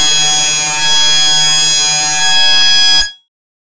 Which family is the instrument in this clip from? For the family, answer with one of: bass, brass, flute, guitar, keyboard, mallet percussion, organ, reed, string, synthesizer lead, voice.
bass